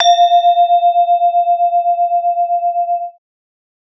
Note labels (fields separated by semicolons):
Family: mallet percussion; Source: acoustic; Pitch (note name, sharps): F5; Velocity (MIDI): 25